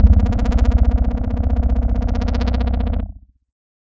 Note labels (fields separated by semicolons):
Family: keyboard; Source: electronic; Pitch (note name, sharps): B-1; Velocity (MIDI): 100; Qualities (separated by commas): bright, distorted, multiphonic